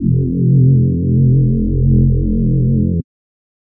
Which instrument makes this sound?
synthesizer voice